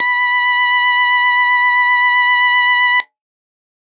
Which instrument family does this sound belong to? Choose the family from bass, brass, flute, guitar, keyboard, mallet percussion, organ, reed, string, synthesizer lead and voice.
organ